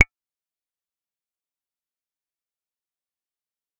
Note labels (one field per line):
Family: bass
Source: synthesizer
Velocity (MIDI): 25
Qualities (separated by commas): fast decay, percussive